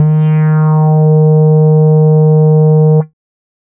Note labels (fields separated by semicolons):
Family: bass; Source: synthesizer; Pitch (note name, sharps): D#3; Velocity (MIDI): 100; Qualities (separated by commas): dark, distorted